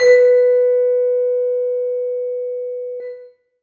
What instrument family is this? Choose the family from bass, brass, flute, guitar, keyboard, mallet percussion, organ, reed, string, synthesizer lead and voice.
mallet percussion